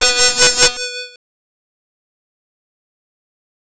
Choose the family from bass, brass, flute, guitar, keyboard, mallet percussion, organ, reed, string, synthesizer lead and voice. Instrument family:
bass